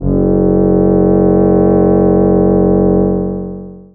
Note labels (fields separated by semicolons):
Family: voice; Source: synthesizer; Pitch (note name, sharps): F#1; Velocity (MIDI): 75; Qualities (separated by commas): distorted, long release